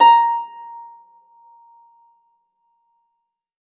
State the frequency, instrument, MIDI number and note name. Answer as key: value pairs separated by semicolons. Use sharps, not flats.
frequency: 932.3 Hz; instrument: acoustic string instrument; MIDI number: 82; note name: A#5